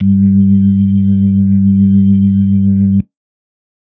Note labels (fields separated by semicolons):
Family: organ; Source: electronic; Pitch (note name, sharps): G2; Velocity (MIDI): 75; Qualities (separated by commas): dark